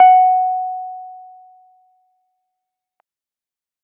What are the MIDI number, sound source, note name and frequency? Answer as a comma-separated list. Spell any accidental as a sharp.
78, electronic, F#5, 740 Hz